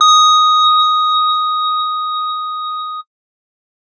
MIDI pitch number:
87